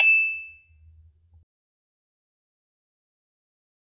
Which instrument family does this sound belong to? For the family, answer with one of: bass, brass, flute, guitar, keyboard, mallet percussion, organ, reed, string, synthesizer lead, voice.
mallet percussion